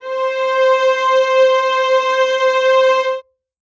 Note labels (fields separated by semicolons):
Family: string; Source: acoustic; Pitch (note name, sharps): C5; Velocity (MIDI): 75; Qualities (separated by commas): reverb